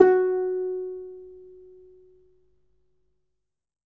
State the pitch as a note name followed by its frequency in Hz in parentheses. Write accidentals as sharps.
F#4 (370 Hz)